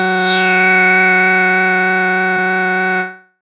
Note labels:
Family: bass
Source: synthesizer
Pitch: F#3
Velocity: 100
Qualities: bright, distorted, non-linear envelope

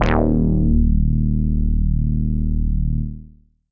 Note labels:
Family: bass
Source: synthesizer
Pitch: D#1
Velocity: 75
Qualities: distorted, tempo-synced

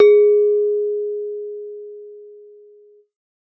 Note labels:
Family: mallet percussion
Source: acoustic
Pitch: G#4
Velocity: 100

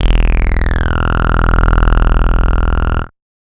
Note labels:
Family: bass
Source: synthesizer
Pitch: E0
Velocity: 100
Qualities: bright, distorted, multiphonic

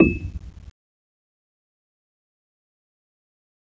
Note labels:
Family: keyboard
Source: electronic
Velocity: 25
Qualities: fast decay, percussive

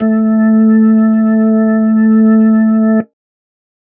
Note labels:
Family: organ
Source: electronic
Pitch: A3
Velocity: 50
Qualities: dark

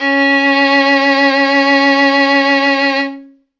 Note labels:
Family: string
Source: acoustic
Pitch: C#4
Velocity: 75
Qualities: bright, reverb

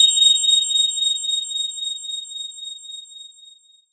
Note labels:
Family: mallet percussion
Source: electronic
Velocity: 100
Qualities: bright, long release

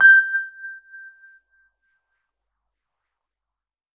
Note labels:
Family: keyboard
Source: electronic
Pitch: G6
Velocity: 75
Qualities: non-linear envelope, percussive

